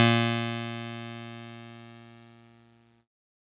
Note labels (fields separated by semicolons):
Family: keyboard; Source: electronic; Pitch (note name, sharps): A#2; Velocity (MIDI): 50; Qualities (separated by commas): bright, distorted